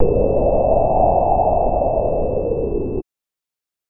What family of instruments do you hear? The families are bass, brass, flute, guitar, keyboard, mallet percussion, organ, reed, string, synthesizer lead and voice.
bass